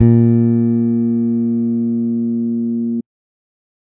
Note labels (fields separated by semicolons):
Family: bass; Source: electronic; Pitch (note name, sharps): A#2; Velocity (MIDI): 50